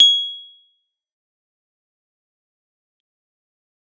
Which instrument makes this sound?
electronic keyboard